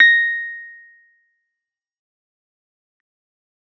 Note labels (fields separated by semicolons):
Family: keyboard; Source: electronic; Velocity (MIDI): 127; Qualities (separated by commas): fast decay